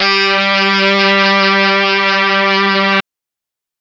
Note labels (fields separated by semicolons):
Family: brass; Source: electronic; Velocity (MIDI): 127; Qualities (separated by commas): bright, distorted